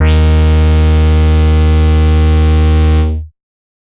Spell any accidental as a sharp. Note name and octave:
D#2